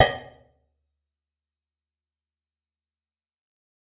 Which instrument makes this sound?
electronic guitar